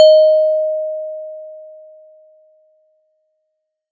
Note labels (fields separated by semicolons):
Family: mallet percussion; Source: acoustic; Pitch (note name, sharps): D#5; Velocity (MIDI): 50